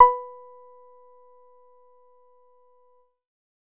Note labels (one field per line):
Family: bass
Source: synthesizer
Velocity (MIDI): 25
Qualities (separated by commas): percussive